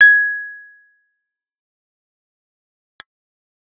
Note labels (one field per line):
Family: bass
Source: synthesizer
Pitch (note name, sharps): G#6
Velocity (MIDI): 75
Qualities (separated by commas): fast decay, percussive